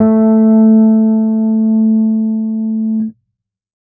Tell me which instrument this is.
electronic keyboard